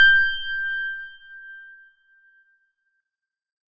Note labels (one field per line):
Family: organ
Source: electronic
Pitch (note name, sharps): G6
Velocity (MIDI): 100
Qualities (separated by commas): bright